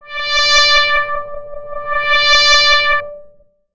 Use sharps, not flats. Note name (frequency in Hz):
D5 (587.3 Hz)